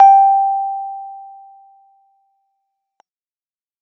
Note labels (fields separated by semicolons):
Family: keyboard; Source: electronic; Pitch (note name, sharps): G5; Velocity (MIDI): 75